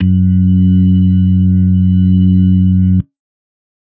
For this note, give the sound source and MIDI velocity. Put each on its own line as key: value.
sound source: electronic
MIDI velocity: 100